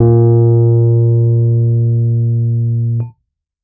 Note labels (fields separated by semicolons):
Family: keyboard; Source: electronic; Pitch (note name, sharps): A#2; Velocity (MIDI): 100; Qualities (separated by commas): dark, distorted